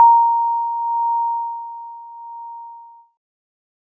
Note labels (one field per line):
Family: keyboard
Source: electronic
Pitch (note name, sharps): A#5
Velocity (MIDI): 75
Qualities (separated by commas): multiphonic